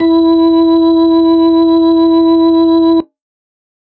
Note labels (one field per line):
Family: organ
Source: electronic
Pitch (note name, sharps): E4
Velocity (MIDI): 100